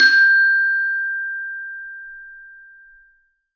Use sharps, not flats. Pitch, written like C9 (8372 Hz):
G6 (1568 Hz)